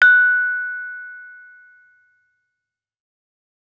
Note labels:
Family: mallet percussion; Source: acoustic; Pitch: F#6; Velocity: 25; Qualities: fast decay

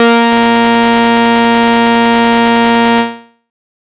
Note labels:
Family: bass; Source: synthesizer; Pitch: A#3; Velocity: 100; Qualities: bright, distorted

